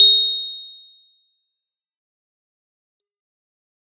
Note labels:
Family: keyboard; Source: acoustic; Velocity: 127; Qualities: bright, fast decay

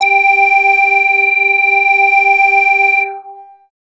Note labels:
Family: bass; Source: synthesizer; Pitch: G5; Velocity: 100; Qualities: distorted, long release, multiphonic

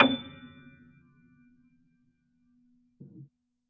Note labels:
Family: keyboard; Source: acoustic; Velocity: 50; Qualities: percussive, reverb

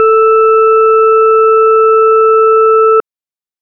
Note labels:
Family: organ; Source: electronic; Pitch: A4; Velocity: 100

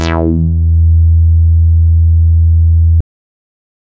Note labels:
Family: bass; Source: synthesizer; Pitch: E2; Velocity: 75; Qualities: distorted

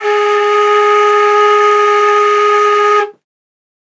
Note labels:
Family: flute; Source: acoustic; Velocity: 50

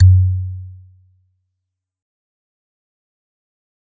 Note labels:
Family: mallet percussion; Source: acoustic; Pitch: F#2; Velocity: 100; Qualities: dark, fast decay

